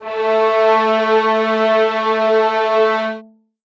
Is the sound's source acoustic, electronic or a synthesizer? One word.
acoustic